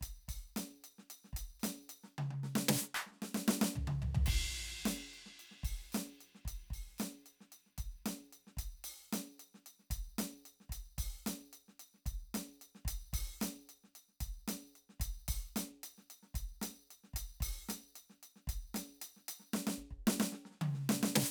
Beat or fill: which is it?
beat